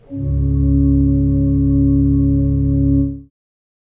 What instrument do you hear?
acoustic organ